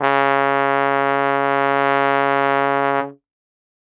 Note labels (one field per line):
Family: brass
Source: acoustic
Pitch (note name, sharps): C#3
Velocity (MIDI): 100